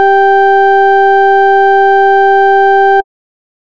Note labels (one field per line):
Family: bass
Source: synthesizer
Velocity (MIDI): 100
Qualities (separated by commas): distorted